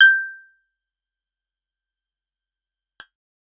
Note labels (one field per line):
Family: guitar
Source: acoustic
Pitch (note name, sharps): G6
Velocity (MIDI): 75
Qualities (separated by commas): fast decay, percussive